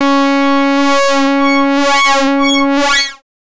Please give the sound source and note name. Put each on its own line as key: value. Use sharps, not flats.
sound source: synthesizer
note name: C#4